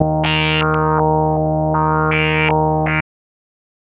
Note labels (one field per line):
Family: bass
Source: synthesizer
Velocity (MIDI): 50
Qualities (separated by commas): tempo-synced